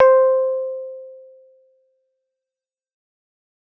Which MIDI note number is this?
72